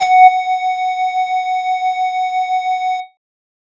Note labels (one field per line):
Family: flute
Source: synthesizer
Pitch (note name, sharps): F#5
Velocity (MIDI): 50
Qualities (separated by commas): distorted